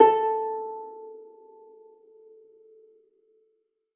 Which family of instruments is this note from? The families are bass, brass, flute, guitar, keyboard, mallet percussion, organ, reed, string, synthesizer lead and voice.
string